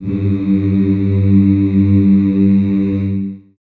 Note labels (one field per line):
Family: voice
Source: acoustic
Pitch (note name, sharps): G2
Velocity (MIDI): 127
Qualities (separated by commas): reverb